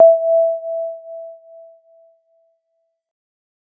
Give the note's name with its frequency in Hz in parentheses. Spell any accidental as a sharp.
E5 (659.3 Hz)